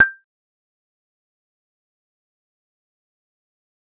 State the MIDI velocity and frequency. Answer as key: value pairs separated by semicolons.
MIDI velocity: 100; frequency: 1568 Hz